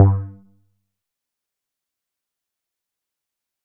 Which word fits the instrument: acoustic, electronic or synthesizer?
synthesizer